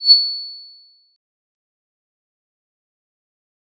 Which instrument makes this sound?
electronic mallet percussion instrument